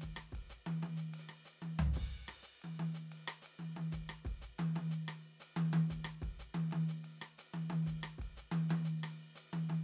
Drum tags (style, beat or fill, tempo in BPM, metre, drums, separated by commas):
Afro-Cuban bembé, beat, 122 BPM, 4/4, crash, ride, hi-hat pedal, cross-stick, high tom, floor tom, kick